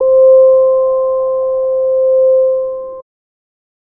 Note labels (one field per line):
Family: bass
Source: synthesizer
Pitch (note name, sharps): C5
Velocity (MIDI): 25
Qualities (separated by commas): distorted